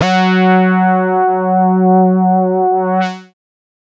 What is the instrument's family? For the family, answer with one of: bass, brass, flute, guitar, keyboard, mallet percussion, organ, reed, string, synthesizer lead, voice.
bass